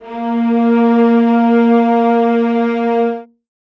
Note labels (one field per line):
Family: string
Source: acoustic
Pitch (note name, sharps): A#3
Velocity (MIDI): 50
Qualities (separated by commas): reverb